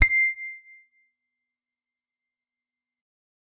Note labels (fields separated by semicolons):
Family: guitar; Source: electronic; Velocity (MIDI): 127; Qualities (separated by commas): bright, percussive